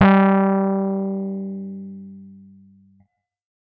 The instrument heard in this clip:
electronic keyboard